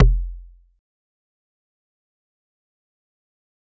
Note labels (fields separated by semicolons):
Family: mallet percussion; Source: acoustic; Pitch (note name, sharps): F1; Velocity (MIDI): 25; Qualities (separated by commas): fast decay, percussive